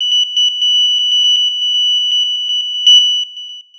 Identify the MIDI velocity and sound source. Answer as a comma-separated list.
25, synthesizer